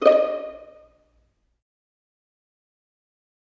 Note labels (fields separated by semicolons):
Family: string; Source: acoustic; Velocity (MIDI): 25; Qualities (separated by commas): dark, fast decay, percussive, reverb